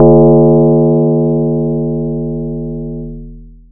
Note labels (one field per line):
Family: mallet percussion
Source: acoustic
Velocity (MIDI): 127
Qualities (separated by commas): distorted, long release